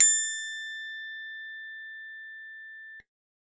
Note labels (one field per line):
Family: keyboard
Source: electronic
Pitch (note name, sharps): A6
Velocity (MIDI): 50